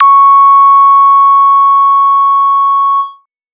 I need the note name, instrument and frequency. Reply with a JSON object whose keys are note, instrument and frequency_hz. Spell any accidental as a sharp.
{"note": "C#6", "instrument": "synthesizer bass", "frequency_hz": 1109}